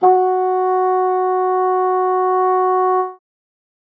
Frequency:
370 Hz